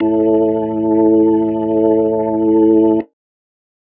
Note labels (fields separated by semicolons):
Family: organ; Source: electronic; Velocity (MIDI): 127